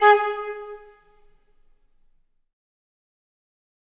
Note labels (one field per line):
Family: flute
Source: acoustic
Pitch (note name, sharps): G#4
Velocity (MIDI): 100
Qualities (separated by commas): fast decay, reverb